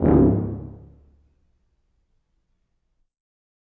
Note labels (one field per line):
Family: brass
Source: acoustic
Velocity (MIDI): 100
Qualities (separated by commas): reverb